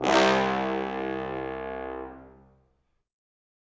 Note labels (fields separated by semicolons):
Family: brass; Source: acoustic; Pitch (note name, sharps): C2; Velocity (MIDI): 127; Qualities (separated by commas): bright, reverb